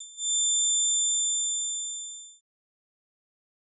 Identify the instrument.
synthesizer bass